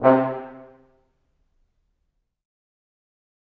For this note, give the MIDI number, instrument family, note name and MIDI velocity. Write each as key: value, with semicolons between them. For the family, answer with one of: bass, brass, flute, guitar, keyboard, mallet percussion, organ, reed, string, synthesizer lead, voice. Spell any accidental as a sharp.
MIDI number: 48; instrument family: brass; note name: C3; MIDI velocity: 100